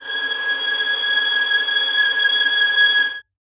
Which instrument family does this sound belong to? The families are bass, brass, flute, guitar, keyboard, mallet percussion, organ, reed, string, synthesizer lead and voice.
string